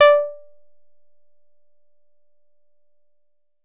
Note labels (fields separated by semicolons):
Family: guitar; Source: synthesizer; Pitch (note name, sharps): D5; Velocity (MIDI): 100; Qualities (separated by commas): percussive